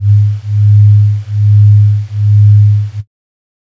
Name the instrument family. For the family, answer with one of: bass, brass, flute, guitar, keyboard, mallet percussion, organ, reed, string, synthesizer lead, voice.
flute